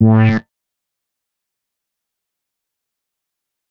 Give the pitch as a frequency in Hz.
110 Hz